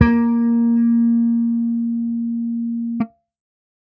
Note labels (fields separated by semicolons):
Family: bass; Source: electronic; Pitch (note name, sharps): A#3; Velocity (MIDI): 127